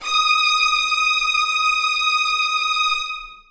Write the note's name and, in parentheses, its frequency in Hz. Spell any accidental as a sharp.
D#6 (1245 Hz)